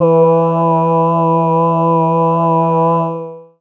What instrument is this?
synthesizer voice